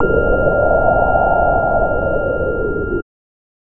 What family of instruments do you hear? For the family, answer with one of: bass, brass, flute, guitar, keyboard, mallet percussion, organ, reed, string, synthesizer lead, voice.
bass